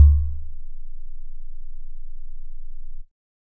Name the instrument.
electronic keyboard